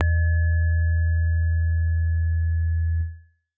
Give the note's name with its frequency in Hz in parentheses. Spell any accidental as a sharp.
E2 (82.41 Hz)